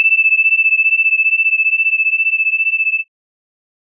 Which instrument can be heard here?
electronic organ